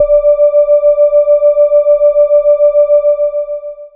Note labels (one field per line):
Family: bass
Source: synthesizer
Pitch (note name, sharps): D5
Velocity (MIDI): 25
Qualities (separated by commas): long release